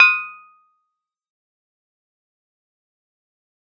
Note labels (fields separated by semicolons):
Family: keyboard; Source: electronic; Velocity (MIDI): 75; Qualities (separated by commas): fast decay, percussive